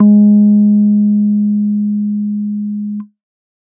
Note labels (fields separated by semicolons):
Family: keyboard; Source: electronic; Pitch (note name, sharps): G#3; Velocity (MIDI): 50; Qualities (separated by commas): dark